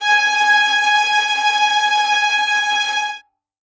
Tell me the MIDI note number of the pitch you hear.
80